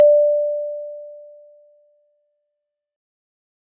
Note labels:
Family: mallet percussion; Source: acoustic; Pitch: D5; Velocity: 100; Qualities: bright, fast decay

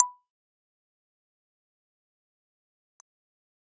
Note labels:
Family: keyboard; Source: electronic; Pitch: B5; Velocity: 25; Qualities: fast decay, percussive

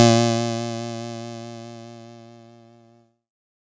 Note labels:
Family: keyboard; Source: electronic; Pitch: A#2; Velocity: 100; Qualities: bright

